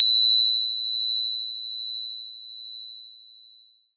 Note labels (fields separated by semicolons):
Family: keyboard; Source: electronic; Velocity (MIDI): 127; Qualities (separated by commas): bright, long release